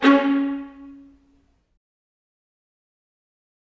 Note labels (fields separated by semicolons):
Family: string; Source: acoustic; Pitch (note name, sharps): C#4; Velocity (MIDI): 100; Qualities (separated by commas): fast decay, reverb